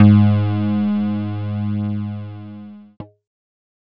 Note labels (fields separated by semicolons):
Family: keyboard; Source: electronic; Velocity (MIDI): 75; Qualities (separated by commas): distorted